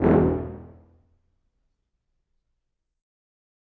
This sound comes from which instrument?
acoustic brass instrument